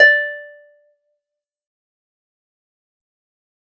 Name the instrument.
acoustic guitar